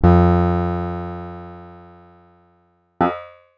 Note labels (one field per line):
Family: guitar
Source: acoustic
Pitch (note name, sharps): F2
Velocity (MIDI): 25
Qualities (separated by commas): distorted